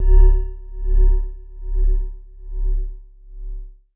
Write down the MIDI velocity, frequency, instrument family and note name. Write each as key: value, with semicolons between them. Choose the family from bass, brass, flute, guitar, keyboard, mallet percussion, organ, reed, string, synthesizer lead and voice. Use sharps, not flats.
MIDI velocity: 75; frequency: 34.65 Hz; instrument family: mallet percussion; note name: C#1